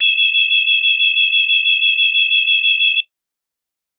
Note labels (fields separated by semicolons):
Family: organ; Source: electronic; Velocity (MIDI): 75; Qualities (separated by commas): bright